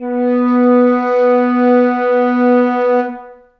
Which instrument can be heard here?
acoustic flute